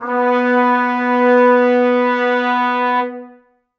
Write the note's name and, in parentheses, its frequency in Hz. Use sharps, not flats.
B3 (246.9 Hz)